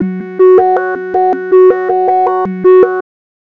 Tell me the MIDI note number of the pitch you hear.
66